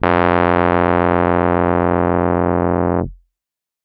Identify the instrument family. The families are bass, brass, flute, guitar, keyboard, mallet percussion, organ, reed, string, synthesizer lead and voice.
keyboard